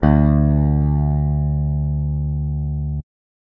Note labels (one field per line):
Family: guitar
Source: electronic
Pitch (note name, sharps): D2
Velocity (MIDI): 100